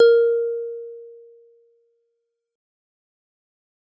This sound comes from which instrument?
synthesizer guitar